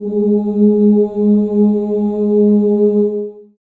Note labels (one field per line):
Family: voice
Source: acoustic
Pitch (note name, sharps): G#3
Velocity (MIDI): 100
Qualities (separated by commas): dark, long release, reverb